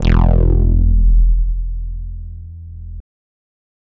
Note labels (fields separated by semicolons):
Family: bass; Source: synthesizer; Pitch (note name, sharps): E1; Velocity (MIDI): 100; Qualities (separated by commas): distorted